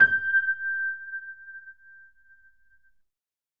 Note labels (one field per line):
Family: keyboard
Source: electronic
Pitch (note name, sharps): G6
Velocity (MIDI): 75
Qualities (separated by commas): reverb